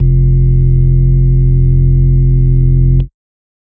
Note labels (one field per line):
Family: organ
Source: electronic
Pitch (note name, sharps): F1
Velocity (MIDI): 50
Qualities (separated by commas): dark